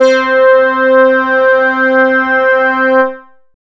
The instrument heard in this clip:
synthesizer bass